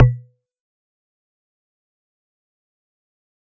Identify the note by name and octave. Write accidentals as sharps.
B2